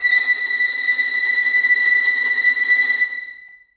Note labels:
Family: string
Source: acoustic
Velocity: 127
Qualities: bright, long release, non-linear envelope, reverb

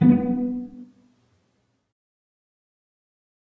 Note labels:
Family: string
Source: acoustic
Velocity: 25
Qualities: dark, fast decay, reverb

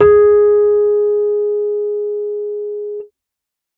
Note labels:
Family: keyboard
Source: electronic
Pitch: G#4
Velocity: 100

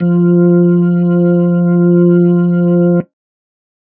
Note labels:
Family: organ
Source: electronic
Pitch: F3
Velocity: 100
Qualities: dark

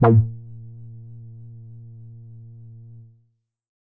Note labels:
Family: bass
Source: synthesizer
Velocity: 25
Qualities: distorted, tempo-synced

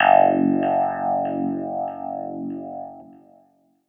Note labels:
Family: keyboard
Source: electronic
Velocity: 75

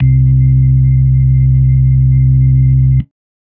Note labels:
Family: organ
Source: electronic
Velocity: 100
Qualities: dark

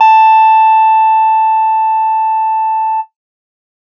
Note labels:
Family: guitar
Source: electronic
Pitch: A5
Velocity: 50

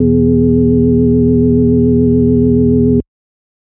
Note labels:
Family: organ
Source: electronic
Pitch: E2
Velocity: 50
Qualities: dark, multiphonic

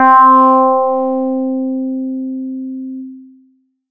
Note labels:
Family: bass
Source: synthesizer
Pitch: C4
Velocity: 100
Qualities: distorted

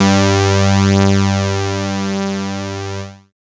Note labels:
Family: bass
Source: synthesizer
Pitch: G2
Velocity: 127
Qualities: bright, distorted

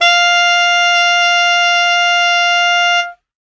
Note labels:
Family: reed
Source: acoustic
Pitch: F5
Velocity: 75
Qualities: bright

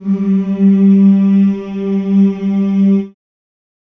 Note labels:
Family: voice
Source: acoustic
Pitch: G3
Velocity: 75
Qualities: dark, reverb

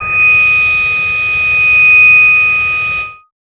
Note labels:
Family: bass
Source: synthesizer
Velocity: 50

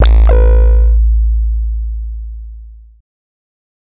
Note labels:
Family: bass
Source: synthesizer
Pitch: A1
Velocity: 127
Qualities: distorted

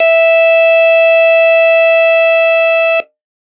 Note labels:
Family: organ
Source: electronic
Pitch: E5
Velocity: 127

